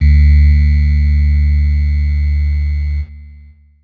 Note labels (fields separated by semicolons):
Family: keyboard; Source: electronic; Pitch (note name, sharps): D2; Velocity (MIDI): 25; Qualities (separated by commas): bright, distorted, long release